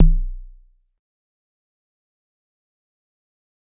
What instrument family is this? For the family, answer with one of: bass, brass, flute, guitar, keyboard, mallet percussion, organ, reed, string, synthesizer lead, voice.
mallet percussion